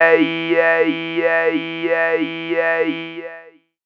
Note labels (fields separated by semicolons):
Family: voice; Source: synthesizer; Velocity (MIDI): 100; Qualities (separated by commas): long release, non-linear envelope, tempo-synced